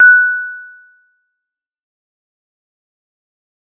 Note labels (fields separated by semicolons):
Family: mallet percussion; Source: acoustic; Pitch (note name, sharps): F#6; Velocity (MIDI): 127; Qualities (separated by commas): fast decay, percussive